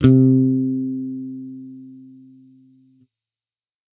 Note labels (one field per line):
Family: bass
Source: electronic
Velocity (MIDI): 127